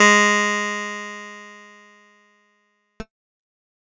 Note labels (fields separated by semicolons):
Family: keyboard; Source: electronic; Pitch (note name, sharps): G#3; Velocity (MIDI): 25; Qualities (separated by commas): bright